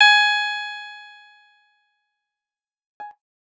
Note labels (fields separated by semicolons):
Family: guitar; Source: electronic; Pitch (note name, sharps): G#5; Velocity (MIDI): 75; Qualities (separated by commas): bright, fast decay